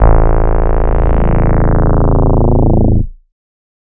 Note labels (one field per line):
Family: bass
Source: synthesizer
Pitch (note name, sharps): A0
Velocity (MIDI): 100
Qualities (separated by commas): distorted